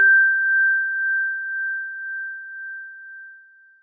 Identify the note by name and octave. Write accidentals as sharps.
G6